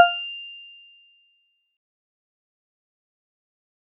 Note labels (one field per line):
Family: mallet percussion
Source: acoustic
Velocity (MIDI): 50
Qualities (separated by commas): bright, fast decay, percussive